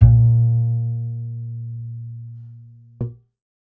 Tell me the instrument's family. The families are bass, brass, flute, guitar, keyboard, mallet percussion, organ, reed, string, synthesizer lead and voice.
bass